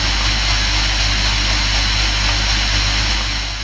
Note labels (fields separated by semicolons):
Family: keyboard; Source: electronic; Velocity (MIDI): 50; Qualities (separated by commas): dark, long release